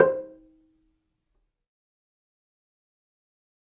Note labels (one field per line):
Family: string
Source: acoustic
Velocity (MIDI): 75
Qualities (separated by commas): fast decay, percussive, reverb